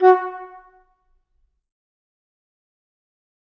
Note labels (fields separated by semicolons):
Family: flute; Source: acoustic; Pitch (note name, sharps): F#4; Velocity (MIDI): 100; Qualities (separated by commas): fast decay, percussive, reverb